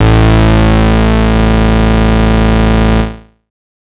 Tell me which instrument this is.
synthesizer bass